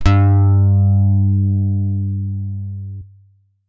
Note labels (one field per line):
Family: guitar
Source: electronic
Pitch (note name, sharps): G2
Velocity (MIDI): 127